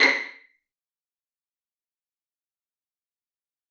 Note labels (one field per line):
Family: string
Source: acoustic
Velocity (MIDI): 75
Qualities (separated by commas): fast decay, percussive, reverb